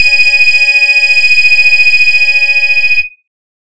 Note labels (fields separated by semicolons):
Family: bass; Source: synthesizer; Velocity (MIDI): 100; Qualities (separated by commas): bright, distorted